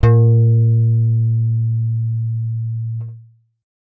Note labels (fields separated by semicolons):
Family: bass; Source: synthesizer; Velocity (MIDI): 100; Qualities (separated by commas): dark